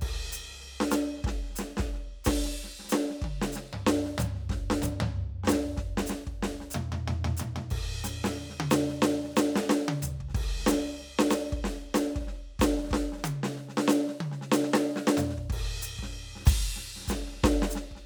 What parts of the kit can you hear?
crash, ride, hi-hat pedal, snare, cross-stick, high tom, mid tom, floor tom and kick